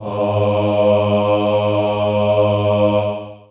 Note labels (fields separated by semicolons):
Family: voice; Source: acoustic; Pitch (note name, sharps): G#2; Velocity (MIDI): 127; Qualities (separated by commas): reverb